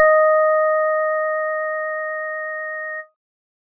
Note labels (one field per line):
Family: organ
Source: electronic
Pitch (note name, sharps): D#5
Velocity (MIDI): 100